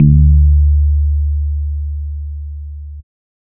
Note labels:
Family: bass; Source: synthesizer; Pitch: D2; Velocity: 50

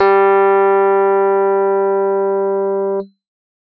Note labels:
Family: keyboard; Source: electronic; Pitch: G3; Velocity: 127; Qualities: distorted

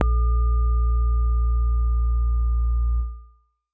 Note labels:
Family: keyboard; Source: acoustic; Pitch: A#1; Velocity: 50

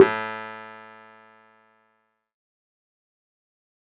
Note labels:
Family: keyboard; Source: electronic; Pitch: A2; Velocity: 75; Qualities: fast decay, percussive

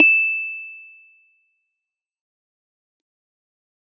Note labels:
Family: keyboard; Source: electronic; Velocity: 75; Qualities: fast decay

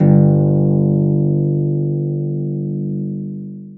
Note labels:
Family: string; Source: acoustic; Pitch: G1; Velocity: 75; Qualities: long release, reverb

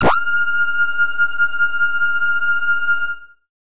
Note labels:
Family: bass; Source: synthesizer; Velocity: 50; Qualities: distorted

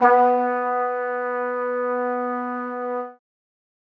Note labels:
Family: brass; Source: acoustic; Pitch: B3; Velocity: 25; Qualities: reverb

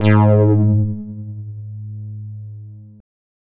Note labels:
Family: bass; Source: synthesizer; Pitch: G#2; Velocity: 100; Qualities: distorted

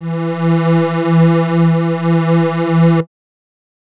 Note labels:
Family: reed; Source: acoustic; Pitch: E3; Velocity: 25

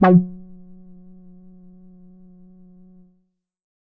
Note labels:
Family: bass; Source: synthesizer; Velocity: 25; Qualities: distorted, percussive, tempo-synced

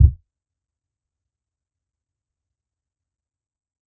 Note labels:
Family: bass; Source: electronic; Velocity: 75; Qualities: dark, fast decay, percussive

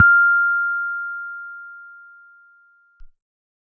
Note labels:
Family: keyboard; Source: electronic; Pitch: F6; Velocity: 50

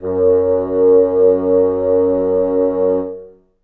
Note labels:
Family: reed; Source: acoustic; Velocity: 25; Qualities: reverb

